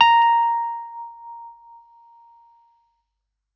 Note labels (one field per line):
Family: keyboard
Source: electronic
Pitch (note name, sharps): A#5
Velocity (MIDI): 127